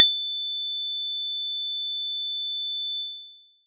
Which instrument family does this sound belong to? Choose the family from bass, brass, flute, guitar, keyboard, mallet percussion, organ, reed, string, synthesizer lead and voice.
mallet percussion